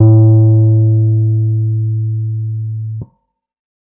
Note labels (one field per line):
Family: keyboard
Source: electronic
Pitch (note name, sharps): A2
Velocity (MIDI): 50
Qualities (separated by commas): dark, distorted